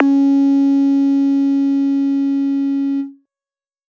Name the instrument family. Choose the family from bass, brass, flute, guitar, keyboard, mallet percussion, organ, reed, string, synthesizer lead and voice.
bass